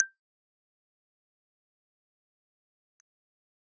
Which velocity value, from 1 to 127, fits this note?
50